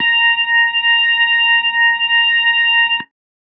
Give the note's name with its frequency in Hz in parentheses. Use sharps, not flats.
A#5 (932.3 Hz)